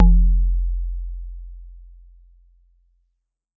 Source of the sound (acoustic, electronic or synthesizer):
acoustic